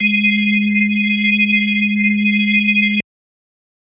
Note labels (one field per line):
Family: organ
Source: electronic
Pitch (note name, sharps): G#3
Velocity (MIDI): 25